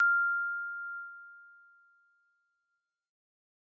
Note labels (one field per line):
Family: keyboard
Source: electronic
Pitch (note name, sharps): F6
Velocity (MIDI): 25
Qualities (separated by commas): bright, fast decay